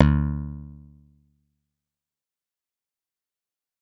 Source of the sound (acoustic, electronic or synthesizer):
synthesizer